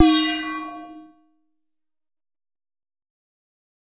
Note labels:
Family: bass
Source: synthesizer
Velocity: 50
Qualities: bright, distorted, fast decay

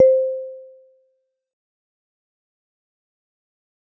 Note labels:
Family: mallet percussion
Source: acoustic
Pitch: C5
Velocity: 25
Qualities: fast decay, percussive

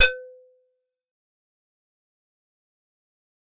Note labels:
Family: keyboard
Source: acoustic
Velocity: 100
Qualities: fast decay, percussive

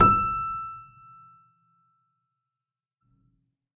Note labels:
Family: keyboard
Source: acoustic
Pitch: E6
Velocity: 100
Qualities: reverb

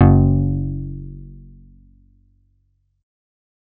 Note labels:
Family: bass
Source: synthesizer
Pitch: F#1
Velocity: 127

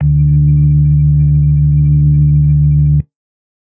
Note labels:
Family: organ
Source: electronic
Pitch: D2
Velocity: 25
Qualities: dark

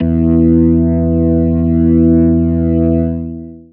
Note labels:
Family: organ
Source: electronic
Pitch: E2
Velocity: 75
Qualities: distorted, long release

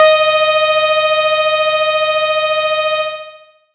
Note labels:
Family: bass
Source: synthesizer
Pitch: D#5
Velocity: 100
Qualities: bright, distorted, long release

